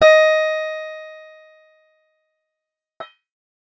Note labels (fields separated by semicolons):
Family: guitar; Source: acoustic; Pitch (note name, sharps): D#5; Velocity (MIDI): 25; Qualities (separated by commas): bright, distorted, fast decay